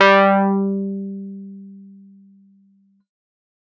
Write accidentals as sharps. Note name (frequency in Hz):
G3 (196 Hz)